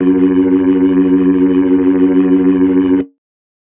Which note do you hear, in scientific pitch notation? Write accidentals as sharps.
F#2